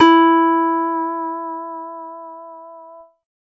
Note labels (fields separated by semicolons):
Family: guitar; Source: acoustic; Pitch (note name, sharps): E4; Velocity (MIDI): 100